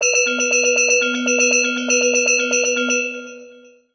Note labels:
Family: mallet percussion; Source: synthesizer; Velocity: 75; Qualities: long release, multiphonic, tempo-synced

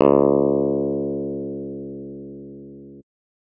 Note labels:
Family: guitar; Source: electronic; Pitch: C#2; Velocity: 75

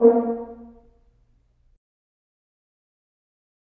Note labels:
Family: brass; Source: acoustic; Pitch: A#3; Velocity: 25; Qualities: dark, fast decay, percussive, reverb

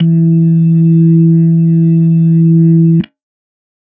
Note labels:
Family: organ; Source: electronic; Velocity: 127

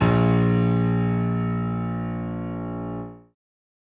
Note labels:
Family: keyboard; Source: acoustic; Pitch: A#1; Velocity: 127

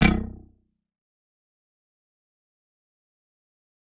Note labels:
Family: guitar; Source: electronic; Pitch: B0; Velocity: 50; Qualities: fast decay, percussive

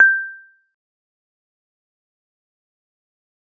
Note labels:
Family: mallet percussion; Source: acoustic; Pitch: G6; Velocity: 25; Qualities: fast decay, percussive

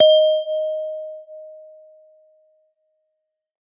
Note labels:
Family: mallet percussion; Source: acoustic; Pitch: D#5; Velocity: 100; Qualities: non-linear envelope

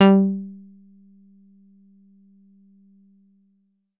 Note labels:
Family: guitar; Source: synthesizer; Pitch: G3; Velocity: 75; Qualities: percussive

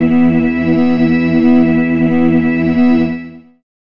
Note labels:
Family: organ; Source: electronic; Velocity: 25; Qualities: long release, reverb

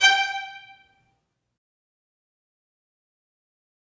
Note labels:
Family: string; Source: acoustic; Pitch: G5; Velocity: 75; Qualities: fast decay, percussive, reverb

